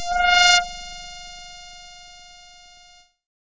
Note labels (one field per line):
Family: keyboard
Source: synthesizer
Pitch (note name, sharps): F5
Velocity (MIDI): 50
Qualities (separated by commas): bright, distorted